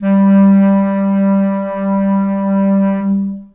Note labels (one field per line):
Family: reed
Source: acoustic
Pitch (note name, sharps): G3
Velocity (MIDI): 25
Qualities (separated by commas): long release, reverb